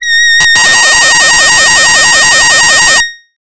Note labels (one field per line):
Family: voice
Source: synthesizer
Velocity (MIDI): 75